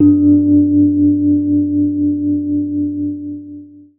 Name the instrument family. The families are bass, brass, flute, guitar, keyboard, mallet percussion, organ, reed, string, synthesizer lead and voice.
keyboard